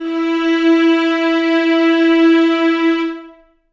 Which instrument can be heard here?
acoustic string instrument